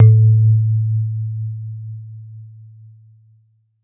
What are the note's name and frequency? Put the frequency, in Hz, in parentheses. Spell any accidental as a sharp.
A2 (110 Hz)